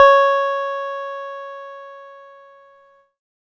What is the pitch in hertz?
554.4 Hz